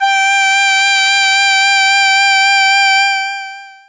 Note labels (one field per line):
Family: voice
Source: synthesizer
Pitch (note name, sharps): G5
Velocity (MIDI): 127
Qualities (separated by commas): bright, distorted, long release